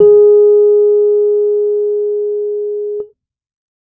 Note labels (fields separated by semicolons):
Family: keyboard; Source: electronic; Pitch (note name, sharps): G#4; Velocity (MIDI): 50